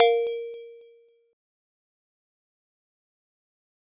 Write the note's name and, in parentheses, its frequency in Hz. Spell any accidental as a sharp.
A#4 (466.2 Hz)